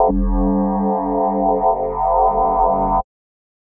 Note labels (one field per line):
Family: mallet percussion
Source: electronic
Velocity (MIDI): 100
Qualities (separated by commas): multiphonic, non-linear envelope